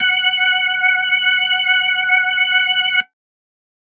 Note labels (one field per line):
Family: organ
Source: electronic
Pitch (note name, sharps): F#5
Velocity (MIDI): 127